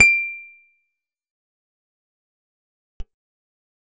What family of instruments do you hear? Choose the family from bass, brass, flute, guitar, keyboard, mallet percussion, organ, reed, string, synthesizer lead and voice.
guitar